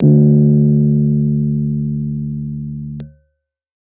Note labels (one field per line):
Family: keyboard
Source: electronic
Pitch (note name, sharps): D2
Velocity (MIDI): 75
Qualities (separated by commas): dark